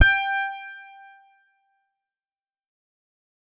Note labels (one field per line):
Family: guitar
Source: electronic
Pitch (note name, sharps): G5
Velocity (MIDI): 50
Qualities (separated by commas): distorted, fast decay